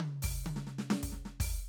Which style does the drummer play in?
fast funk